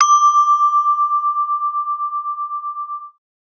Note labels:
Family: mallet percussion; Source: acoustic; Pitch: D6; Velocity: 50

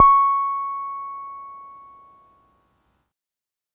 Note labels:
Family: keyboard; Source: electronic; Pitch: C#6; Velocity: 25

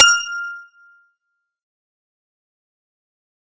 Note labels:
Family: guitar; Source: synthesizer; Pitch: F6; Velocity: 127; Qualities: bright, fast decay

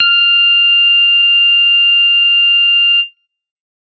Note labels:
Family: bass; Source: synthesizer; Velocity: 50

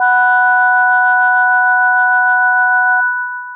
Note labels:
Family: mallet percussion; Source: electronic; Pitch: B3; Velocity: 75; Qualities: long release

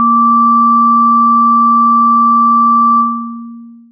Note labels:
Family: synthesizer lead; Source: synthesizer; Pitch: A#3; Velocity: 127; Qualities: long release

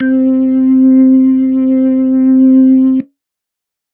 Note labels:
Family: organ; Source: electronic; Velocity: 50; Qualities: dark

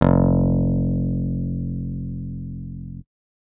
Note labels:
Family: keyboard; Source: electronic; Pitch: F1; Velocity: 127

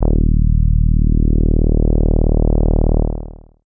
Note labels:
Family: bass; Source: synthesizer; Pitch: D#1; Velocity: 25; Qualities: distorted, long release

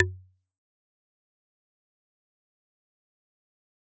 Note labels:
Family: mallet percussion; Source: acoustic; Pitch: F#2; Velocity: 100; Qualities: fast decay, percussive

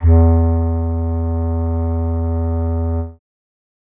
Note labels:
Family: reed; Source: acoustic; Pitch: E2; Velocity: 25; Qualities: dark

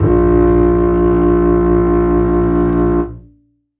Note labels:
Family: string; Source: acoustic; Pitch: A#1; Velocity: 127; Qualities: reverb

